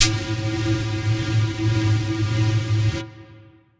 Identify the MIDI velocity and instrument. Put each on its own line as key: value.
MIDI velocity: 50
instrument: acoustic flute